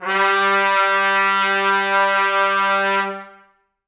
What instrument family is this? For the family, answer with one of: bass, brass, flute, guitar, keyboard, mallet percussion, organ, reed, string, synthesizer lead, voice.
brass